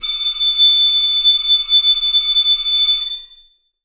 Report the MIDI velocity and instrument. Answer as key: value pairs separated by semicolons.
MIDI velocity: 75; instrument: acoustic flute